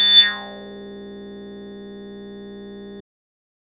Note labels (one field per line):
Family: bass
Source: synthesizer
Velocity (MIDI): 127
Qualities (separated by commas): distorted